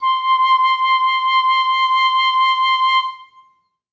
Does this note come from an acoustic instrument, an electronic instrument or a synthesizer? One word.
acoustic